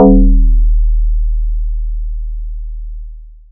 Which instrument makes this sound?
electronic mallet percussion instrument